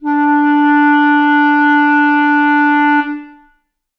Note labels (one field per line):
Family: reed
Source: acoustic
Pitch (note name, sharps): D4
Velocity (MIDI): 100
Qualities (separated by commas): reverb